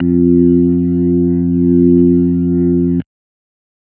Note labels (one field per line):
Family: organ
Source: electronic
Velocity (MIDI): 127